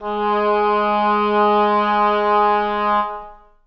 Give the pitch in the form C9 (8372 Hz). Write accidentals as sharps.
G#3 (207.7 Hz)